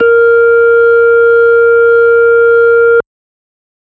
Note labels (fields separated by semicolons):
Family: organ; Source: electronic; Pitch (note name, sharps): A#4; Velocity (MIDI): 127